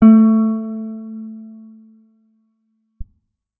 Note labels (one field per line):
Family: guitar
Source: electronic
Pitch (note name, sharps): A3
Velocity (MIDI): 25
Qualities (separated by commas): reverb